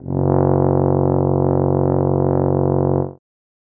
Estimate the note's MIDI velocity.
100